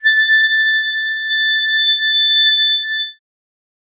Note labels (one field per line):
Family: reed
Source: acoustic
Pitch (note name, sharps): A6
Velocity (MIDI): 100